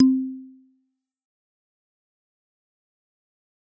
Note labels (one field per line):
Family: mallet percussion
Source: acoustic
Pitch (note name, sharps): C4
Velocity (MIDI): 100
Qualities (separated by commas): dark, fast decay, percussive